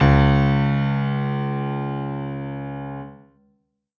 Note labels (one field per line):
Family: keyboard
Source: acoustic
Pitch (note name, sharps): C#2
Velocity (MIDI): 127